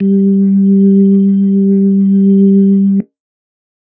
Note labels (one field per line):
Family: organ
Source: electronic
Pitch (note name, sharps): G3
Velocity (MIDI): 50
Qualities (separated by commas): dark